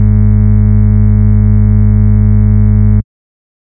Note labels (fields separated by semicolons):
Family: bass; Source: synthesizer; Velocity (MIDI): 100; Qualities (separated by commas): dark, distorted